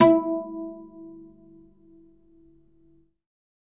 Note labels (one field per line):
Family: guitar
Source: acoustic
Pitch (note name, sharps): E4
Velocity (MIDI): 127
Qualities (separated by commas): reverb